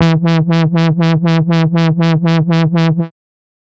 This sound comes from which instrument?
synthesizer bass